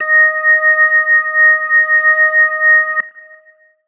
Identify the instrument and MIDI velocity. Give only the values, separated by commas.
electronic organ, 50